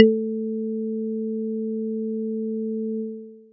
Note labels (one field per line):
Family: mallet percussion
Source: acoustic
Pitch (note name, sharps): A3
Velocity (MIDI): 75